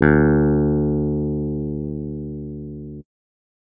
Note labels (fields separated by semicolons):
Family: keyboard; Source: electronic; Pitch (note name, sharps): D2; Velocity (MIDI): 75